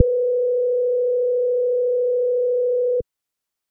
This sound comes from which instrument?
synthesizer bass